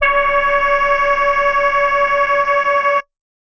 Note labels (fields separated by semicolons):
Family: voice; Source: synthesizer; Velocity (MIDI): 25; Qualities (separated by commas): multiphonic